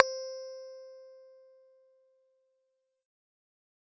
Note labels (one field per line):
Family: bass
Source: synthesizer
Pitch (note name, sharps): C5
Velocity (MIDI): 75